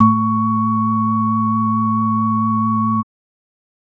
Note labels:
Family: organ; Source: electronic; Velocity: 100; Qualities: multiphonic

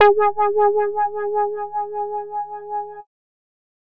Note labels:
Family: bass; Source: synthesizer; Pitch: G#4; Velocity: 75; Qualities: dark, distorted

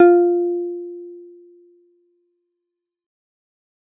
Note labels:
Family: keyboard; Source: electronic; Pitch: F4; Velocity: 50

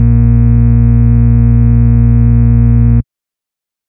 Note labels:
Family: bass; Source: synthesizer; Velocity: 100; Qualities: dark, distorted

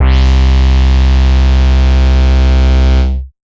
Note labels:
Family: bass; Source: synthesizer; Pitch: C2; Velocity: 127; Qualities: bright, distorted

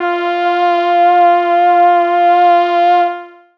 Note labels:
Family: voice; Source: synthesizer; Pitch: F4; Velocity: 100

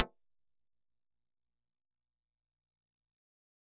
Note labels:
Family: guitar; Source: acoustic; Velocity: 127; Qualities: fast decay, percussive

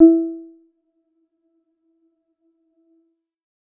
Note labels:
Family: keyboard; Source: electronic; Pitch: E4; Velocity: 50; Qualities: dark, percussive, reverb

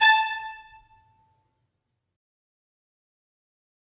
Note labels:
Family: string; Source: acoustic; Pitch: A5; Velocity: 100; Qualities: fast decay, percussive, reverb

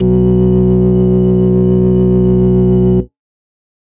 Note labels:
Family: organ; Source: electronic; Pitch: B1; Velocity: 50; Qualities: distorted

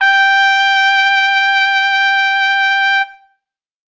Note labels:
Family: brass; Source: acoustic; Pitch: G5; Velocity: 75

